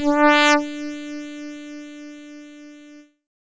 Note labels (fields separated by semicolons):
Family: keyboard; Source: synthesizer; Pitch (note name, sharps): D4; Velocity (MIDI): 75; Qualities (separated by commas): bright, distorted